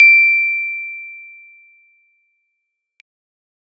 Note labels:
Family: keyboard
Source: electronic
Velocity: 50

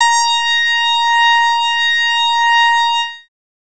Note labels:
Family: bass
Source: synthesizer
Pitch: A#5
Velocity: 75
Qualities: bright, distorted

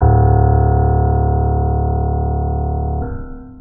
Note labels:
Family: organ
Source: electronic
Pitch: D1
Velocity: 50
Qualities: long release, reverb

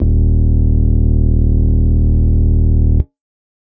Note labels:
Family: organ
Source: electronic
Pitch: D#1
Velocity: 75

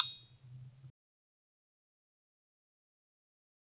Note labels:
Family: mallet percussion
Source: acoustic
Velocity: 50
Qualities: fast decay, percussive, reverb

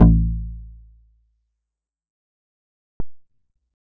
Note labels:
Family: bass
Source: synthesizer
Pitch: A1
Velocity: 100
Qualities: fast decay, percussive

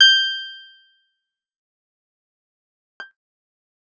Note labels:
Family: guitar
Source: electronic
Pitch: G6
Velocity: 100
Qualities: bright, fast decay, percussive

